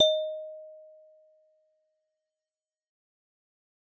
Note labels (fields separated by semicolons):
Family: mallet percussion; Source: acoustic; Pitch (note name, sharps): D#5; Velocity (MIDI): 100; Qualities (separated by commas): fast decay, percussive